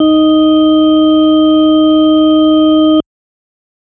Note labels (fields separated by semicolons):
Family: organ; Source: electronic; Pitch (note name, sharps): D#4; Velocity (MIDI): 50